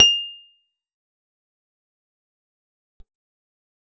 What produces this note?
acoustic guitar